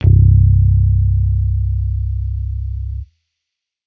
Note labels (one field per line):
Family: bass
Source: electronic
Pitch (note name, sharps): C1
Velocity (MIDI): 25